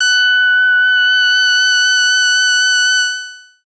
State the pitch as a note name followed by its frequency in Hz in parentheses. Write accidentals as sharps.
F#6 (1480 Hz)